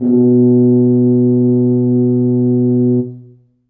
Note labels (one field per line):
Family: brass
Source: acoustic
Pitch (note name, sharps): B2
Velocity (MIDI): 100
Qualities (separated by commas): dark, reverb